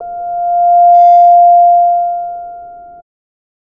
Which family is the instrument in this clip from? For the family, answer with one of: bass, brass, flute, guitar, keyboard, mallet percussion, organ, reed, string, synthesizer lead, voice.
bass